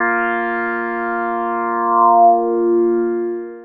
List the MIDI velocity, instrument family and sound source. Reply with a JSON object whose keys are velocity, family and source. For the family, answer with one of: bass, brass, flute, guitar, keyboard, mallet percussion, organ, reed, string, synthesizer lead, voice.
{"velocity": 25, "family": "synthesizer lead", "source": "synthesizer"}